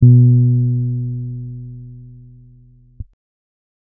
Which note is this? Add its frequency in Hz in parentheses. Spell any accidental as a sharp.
B2 (123.5 Hz)